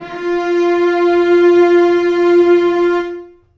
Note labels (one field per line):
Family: string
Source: acoustic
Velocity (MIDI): 75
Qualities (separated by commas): reverb